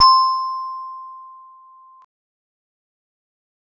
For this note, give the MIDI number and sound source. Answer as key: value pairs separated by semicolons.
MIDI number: 84; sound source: acoustic